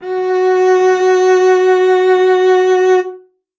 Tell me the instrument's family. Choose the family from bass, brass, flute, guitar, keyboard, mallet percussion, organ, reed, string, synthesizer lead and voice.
string